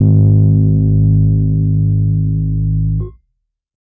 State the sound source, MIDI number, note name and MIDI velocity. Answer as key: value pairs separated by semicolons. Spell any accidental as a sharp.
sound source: electronic; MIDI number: 32; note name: G#1; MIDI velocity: 75